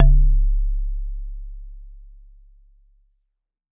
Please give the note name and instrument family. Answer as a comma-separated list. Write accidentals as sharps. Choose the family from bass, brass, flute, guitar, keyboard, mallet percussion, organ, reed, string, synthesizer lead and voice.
C#1, mallet percussion